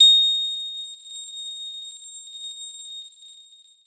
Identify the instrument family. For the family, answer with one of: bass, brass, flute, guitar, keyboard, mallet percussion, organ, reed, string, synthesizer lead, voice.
guitar